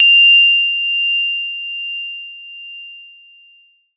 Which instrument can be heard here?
electronic keyboard